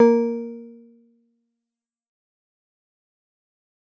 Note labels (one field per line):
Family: guitar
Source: synthesizer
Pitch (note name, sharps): A#3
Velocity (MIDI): 75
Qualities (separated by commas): dark, fast decay